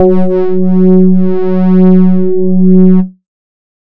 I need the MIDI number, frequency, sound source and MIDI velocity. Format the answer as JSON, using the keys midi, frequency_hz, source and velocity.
{"midi": 54, "frequency_hz": 185, "source": "synthesizer", "velocity": 25}